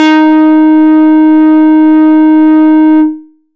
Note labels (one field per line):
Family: bass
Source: synthesizer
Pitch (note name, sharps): D#4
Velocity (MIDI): 127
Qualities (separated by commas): distorted, tempo-synced